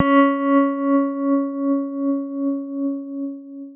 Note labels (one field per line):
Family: guitar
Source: electronic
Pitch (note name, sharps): C#4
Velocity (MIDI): 127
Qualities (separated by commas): bright, long release, reverb